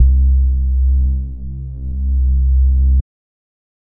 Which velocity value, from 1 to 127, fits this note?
25